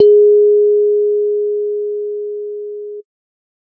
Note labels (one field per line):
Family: keyboard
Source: electronic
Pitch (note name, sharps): G#4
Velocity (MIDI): 50